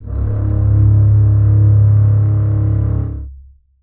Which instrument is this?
acoustic string instrument